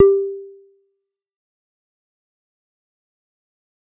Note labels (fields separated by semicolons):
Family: bass; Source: synthesizer; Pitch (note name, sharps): G4; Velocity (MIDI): 50; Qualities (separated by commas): fast decay, percussive